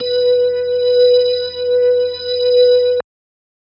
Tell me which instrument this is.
electronic organ